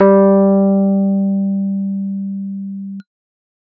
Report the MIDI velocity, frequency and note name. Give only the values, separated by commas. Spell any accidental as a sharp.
75, 196 Hz, G3